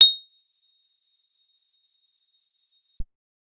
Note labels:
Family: guitar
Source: acoustic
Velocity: 75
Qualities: bright, percussive

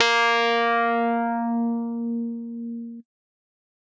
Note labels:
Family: keyboard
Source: electronic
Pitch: A#3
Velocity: 127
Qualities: distorted

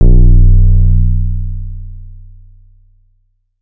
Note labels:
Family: bass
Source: synthesizer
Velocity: 127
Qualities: dark

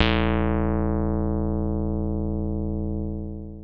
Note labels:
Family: keyboard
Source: electronic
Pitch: A#0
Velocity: 100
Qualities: distorted, long release

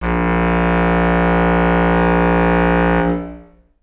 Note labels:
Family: reed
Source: acoustic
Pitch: A#1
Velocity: 100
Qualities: long release, reverb

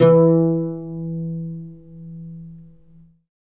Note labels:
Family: guitar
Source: acoustic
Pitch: E3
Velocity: 75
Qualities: reverb

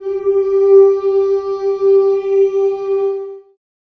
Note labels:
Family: voice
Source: acoustic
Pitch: G4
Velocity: 127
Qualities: reverb

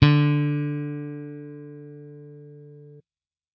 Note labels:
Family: bass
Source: electronic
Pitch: D3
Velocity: 127

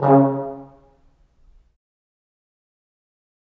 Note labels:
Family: brass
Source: acoustic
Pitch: C#3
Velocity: 50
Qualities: dark, fast decay, reverb

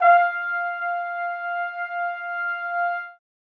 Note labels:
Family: brass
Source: acoustic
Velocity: 25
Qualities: reverb

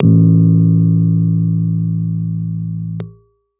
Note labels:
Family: keyboard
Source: electronic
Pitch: A1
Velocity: 50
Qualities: dark

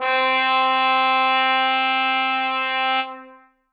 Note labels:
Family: brass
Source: acoustic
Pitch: C4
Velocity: 127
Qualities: bright, reverb

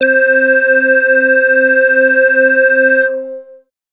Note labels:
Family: bass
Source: synthesizer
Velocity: 100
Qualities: distorted, long release, multiphonic

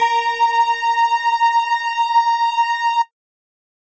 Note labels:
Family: mallet percussion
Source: electronic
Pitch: A#5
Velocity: 127

